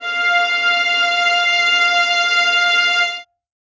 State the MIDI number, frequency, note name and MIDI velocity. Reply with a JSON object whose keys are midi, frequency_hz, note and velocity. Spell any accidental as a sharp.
{"midi": 77, "frequency_hz": 698.5, "note": "F5", "velocity": 75}